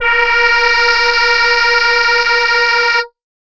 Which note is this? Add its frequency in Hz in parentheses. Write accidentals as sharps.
A#4 (466.2 Hz)